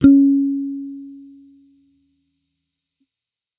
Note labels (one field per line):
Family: bass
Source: electronic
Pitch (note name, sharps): C#4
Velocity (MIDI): 50